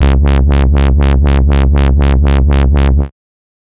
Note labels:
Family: bass; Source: synthesizer; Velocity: 127; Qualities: bright, distorted, tempo-synced

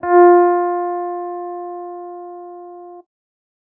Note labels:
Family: guitar; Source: electronic; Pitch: F4; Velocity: 50; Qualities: non-linear envelope

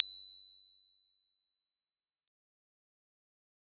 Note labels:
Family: mallet percussion; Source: acoustic; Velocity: 127; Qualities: bright, fast decay

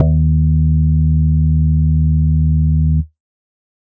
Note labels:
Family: organ; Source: electronic; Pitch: D#2; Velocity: 25

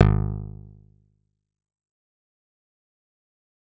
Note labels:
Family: bass; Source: synthesizer; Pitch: G#1; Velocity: 50; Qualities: fast decay, percussive

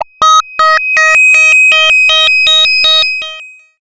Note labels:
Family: bass; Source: synthesizer; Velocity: 100; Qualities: bright, distorted, long release, multiphonic, tempo-synced

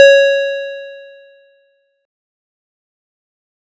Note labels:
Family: keyboard; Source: electronic; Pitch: C#5; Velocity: 25; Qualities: distorted, fast decay

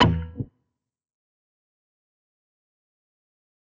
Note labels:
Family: guitar; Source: electronic; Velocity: 25; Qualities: distorted, fast decay

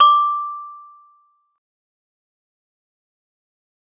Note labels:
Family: mallet percussion; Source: acoustic; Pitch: D6; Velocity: 25; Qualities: fast decay

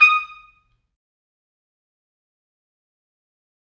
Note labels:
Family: brass; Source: acoustic; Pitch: D#6; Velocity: 50; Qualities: fast decay, percussive, reverb

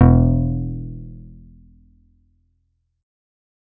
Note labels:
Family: bass; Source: synthesizer; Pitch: E1; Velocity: 100

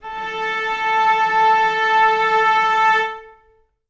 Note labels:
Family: string; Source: acoustic; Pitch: A4; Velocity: 50; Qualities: reverb

